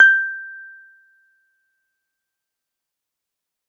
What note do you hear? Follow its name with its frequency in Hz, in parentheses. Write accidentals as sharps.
G6 (1568 Hz)